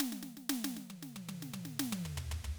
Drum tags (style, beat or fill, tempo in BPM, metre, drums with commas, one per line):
New Orleans funk
fill
93 BPM
4/4
snare, high tom, floor tom